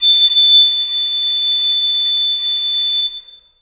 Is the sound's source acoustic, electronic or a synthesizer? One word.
acoustic